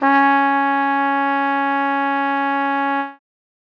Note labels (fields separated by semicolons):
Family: brass; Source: acoustic; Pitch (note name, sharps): C#4; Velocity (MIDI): 50